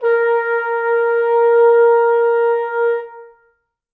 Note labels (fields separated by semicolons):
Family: brass; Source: acoustic; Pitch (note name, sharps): A#4; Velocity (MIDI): 25; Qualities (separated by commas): reverb